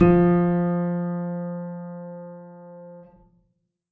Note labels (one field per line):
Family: keyboard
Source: acoustic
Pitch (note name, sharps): F3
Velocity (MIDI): 100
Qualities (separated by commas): reverb